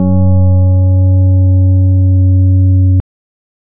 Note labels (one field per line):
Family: organ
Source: electronic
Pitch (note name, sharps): F#2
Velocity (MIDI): 75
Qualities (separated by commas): dark